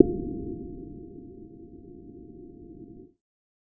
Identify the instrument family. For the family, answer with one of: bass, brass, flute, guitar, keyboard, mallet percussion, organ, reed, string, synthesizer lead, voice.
bass